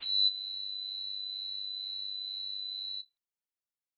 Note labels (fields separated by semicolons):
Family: flute; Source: synthesizer; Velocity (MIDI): 50; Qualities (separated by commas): bright, distorted